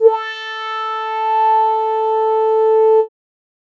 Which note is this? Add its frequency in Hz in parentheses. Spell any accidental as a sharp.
A4 (440 Hz)